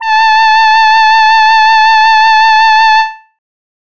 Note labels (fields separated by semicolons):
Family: voice; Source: synthesizer; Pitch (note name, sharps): A5; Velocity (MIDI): 50